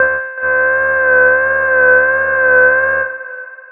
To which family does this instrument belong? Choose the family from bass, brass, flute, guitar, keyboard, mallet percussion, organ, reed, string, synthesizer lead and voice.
bass